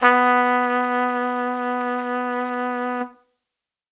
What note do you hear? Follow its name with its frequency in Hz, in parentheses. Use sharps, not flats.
B3 (246.9 Hz)